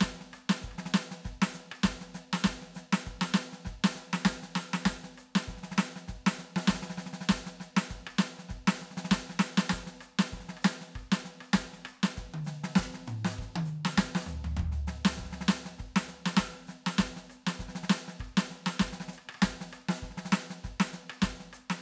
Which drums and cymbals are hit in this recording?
hi-hat pedal, snare, cross-stick, high tom, mid tom, floor tom and kick